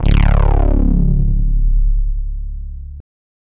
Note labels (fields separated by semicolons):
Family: bass; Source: synthesizer; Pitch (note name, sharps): C#1; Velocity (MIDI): 127; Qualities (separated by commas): bright, distorted